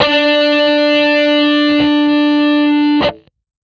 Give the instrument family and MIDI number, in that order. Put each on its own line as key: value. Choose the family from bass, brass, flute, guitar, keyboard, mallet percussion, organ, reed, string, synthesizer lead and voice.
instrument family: guitar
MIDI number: 62